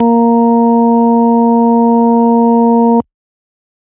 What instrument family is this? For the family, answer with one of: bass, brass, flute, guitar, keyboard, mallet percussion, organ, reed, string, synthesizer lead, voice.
organ